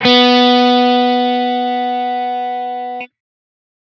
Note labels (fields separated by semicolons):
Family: guitar; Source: electronic; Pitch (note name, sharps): B3; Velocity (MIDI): 50; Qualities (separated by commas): bright, distorted